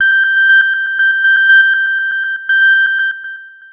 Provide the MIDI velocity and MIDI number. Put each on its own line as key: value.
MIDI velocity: 50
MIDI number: 91